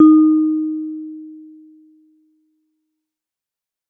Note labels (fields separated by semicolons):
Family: mallet percussion; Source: acoustic; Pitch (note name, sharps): D#4; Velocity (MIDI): 25; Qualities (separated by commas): dark